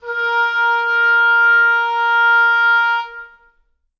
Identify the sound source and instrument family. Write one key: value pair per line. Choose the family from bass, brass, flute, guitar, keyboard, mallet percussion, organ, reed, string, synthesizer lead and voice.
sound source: acoustic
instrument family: reed